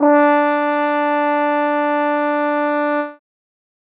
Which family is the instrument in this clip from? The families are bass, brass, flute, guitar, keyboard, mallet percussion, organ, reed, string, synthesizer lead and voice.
brass